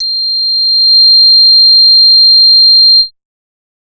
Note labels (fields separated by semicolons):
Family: bass; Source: synthesizer; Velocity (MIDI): 50; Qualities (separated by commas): multiphonic